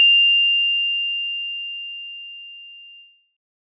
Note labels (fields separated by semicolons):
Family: mallet percussion; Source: acoustic; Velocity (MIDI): 127; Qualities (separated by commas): bright